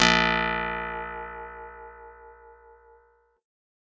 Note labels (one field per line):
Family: guitar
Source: acoustic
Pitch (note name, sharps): A#1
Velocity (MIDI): 75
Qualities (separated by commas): bright